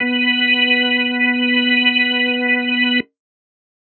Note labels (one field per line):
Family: organ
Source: electronic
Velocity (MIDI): 100